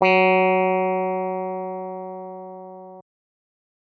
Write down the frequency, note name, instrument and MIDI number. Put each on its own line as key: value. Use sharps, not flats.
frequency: 185 Hz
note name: F#3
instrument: electronic keyboard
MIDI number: 54